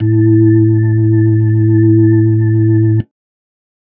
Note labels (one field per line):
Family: organ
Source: electronic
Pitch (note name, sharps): A2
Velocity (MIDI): 50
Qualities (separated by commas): dark